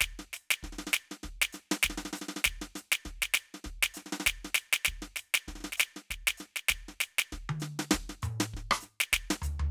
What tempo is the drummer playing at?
99 BPM